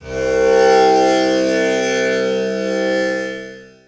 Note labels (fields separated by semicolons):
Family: guitar; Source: acoustic; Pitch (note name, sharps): C2; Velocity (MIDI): 25; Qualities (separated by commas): bright, long release, reverb